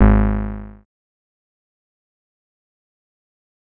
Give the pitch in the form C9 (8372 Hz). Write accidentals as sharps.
G#1 (51.91 Hz)